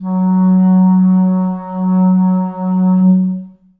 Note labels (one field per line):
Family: reed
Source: acoustic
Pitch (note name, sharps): F#3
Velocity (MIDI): 50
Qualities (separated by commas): dark, long release, reverb